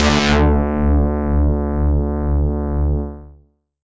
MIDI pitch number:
38